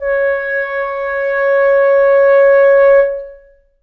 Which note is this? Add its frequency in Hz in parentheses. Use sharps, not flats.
C#5 (554.4 Hz)